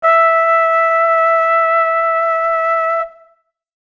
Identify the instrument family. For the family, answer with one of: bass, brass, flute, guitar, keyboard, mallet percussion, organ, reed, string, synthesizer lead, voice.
brass